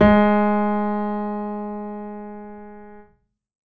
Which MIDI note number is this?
56